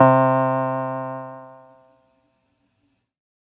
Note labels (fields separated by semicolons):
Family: keyboard; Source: electronic; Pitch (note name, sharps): C3; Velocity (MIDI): 75